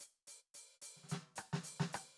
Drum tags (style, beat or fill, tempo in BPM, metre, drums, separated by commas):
Afro-Cuban, fill, 105 BPM, 4/4, hi-hat pedal, snare, cross-stick